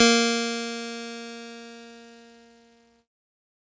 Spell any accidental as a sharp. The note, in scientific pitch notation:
A#3